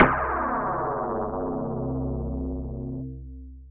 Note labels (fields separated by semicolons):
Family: mallet percussion; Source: electronic; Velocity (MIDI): 100; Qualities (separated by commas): long release